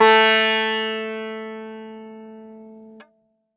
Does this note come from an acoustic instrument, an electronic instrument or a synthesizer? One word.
acoustic